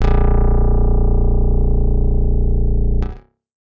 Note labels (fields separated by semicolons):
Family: guitar; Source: acoustic; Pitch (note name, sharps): A#0; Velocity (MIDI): 127